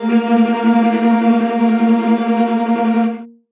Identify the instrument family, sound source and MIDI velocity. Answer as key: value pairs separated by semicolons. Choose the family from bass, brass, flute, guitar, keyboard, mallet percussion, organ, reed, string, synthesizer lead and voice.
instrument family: string; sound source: acoustic; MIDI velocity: 127